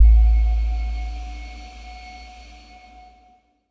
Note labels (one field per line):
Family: mallet percussion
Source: electronic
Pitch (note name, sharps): A1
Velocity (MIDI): 25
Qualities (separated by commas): bright, non-linear envelope